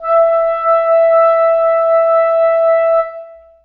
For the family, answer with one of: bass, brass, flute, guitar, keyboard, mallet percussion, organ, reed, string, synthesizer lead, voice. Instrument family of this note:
reed